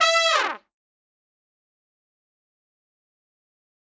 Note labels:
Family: brass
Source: acoustic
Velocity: 50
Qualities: bright, fast decay, reverb

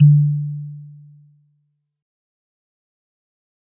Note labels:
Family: mallet percussion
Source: acoustic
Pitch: D3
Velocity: 50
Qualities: dark, fast decay

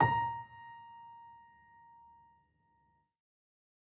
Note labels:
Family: keyboard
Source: acoustic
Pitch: A#5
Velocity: 75

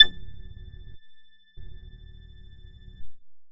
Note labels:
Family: bass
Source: synthesizer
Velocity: 50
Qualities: long release

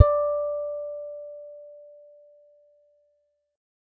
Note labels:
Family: guitar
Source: acoustic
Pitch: D5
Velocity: 50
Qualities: dark

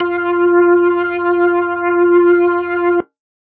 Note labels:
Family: organ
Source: electronic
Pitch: F4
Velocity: 75

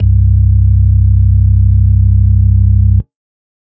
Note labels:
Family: organ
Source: electronic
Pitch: C1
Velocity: 127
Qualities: dark

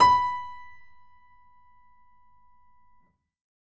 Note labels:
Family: keyboard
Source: acoustic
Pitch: B5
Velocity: 127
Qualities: percussive, reverb

